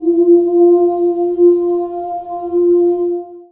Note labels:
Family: voice; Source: acoustic; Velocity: 25; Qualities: long release, reverb

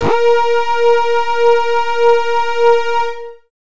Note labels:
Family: bass; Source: synthesizer; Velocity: 75; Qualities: distorted

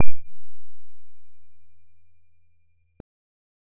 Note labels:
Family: bass; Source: synthesizer; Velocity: 25

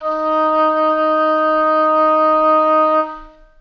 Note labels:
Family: reed; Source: acoustic; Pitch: D#4; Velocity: 25; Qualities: long release, reverb

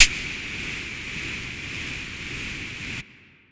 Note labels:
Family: flute; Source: acoustic; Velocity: 75; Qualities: distorted

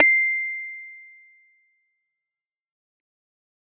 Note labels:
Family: keyboard; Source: electronic; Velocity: 127; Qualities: fast decay

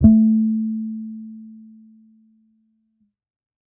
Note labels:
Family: bass; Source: electronic; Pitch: A3; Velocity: 50; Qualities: dark

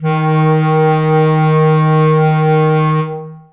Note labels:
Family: reed; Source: acoustic; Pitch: D#3; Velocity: 100; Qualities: long release, reverb

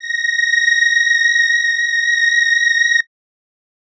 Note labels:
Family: reed; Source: acoustic; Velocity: 75

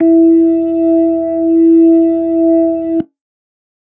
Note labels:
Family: organ; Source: electronic; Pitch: E4; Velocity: 100; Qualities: dark

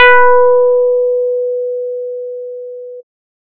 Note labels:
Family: bass; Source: synthesizer; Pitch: B4; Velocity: 75

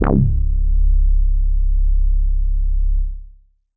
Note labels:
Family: bass; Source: synthesizer; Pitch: C#1; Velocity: 50; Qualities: distorted, tempo-synced

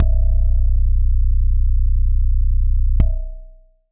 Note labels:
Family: keyboard; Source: electronic; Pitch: B0; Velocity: 25; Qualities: long release

